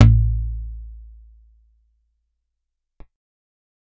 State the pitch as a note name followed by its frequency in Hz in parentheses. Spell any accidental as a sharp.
A1 (55 Hz)